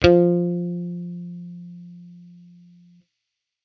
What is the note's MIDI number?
53